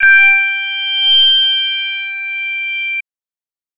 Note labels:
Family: voice; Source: synthesizer; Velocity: 100; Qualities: bright, distorted

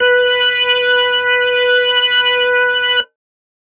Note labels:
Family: organ; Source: electronic; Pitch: B4; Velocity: 25

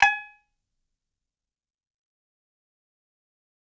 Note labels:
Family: guitar; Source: acoustic; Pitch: G#5; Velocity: 25; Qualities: fast decay, percussive, reverb

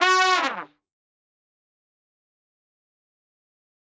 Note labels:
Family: brass; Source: acoustic; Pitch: F#4; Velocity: 50; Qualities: bright, fast decay, reverb

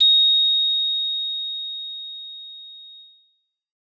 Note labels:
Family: bass; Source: synthesizer; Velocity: 75; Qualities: bright, distorted

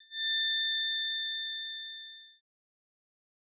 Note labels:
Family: bass; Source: synthesizer; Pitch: A6; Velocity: 100; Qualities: bright, distorted, fast decay

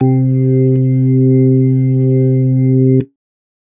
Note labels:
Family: organ; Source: electronic; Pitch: C3; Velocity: 75

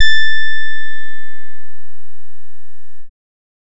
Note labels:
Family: bass; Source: synthesizer; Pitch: A6; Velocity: 100; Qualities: distorted

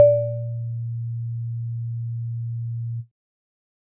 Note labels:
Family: keyboard; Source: electronic; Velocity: 100

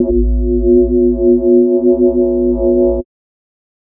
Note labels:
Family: mallet percussion; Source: synthesizer; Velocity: 50; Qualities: multiphonic, non-linear envelope

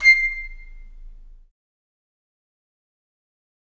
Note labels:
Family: flute; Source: acoustic; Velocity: 50; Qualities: fast decay, reverb

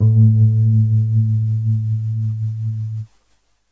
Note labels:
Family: keyboard; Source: electronic; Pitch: A2; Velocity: 25; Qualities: dark

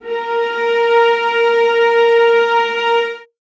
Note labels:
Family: string; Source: acoustic; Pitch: A#4; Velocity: 50; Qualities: reverb

